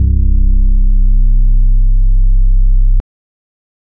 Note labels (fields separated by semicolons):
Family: organ; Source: electronic; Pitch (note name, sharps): C1; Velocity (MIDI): 75; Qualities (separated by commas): dark